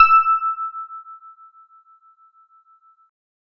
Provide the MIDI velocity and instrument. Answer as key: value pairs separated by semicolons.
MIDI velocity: 75; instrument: electronic keyboard